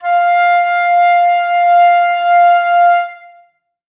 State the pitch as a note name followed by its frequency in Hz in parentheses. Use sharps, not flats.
F5 (698.5 Hz)